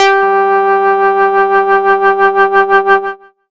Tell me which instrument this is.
synthesizer bass